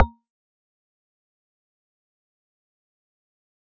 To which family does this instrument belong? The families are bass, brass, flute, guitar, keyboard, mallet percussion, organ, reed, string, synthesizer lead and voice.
mallet percussion